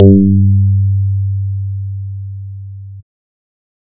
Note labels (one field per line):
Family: bass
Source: synthesizer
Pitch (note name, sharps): G2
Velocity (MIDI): 100